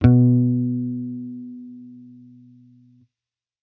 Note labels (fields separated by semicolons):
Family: bass; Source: electronic; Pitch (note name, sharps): B2; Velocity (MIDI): 25